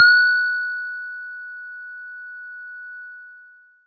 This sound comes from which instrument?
acoustic mallet percussion instrument